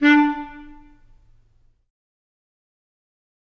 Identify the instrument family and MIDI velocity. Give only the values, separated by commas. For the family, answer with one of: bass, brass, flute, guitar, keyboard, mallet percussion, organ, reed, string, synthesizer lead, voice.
reed, 25